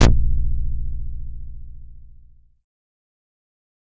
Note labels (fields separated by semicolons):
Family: bass; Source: synthesizer; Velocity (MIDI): 100; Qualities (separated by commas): distorted, fast decay